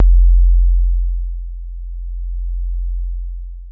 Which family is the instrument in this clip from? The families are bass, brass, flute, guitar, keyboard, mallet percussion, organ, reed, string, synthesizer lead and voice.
keyboard